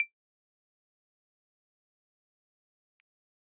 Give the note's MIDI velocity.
25